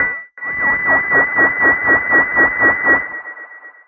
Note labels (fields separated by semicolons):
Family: bass; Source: synthesizer; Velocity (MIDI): 100; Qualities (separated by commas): long release, reverb